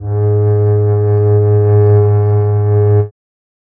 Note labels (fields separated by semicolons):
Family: string; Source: acoustic; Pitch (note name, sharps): G#2; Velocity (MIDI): 75; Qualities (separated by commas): reverb